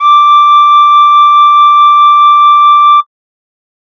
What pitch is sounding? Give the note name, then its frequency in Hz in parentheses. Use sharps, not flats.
D6 (1175 Hz)